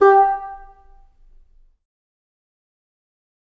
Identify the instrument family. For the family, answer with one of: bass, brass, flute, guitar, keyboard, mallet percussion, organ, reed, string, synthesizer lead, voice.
reed